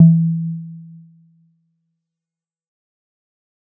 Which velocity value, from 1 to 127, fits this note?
25